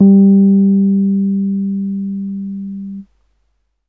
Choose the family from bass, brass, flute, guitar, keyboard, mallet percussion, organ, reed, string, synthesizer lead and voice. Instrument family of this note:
keyboard